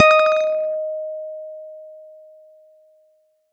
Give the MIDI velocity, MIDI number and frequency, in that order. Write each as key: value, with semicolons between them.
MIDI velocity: 127; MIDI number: 75; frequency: 622.3 Hz